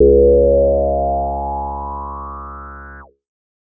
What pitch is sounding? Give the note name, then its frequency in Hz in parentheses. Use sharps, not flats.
C#2 (69.3 Hz)